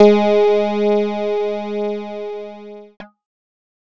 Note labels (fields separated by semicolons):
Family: keyboard; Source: electronic; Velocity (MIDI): 100; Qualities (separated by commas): distorted